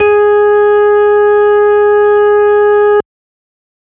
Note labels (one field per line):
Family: organ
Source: electronic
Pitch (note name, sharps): G#4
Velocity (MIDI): 127